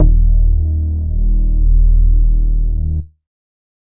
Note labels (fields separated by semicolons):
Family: bass; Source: synthesizer; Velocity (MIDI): 75